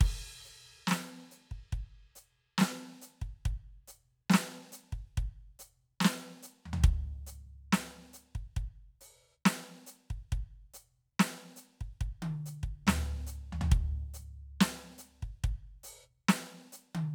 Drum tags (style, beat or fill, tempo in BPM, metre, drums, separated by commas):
half-time rock, beat, 140 BPM, 4/4, crash, hi-hat pedal, snare, high tom, floor tom, kick